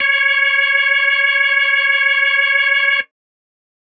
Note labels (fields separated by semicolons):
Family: organ; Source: electronic; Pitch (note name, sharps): C#5; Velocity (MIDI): 25; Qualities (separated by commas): distorted